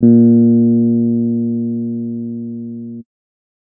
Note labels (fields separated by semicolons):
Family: keyboard; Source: electronic; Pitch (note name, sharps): A#2; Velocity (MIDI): 25; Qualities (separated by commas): dark